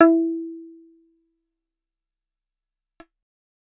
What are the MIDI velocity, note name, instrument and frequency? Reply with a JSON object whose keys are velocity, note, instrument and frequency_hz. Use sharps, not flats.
{"velocity": 75, "note": "E4", "instrument": "acoustic guitar", "frequency_hz": 329.6}